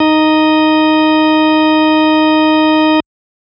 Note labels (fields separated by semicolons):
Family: organ; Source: electronic; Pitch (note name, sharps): D#4; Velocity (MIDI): 75